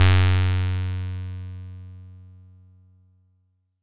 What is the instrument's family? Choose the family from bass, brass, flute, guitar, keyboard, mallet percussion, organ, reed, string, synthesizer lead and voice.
bass